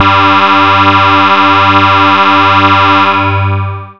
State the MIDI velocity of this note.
100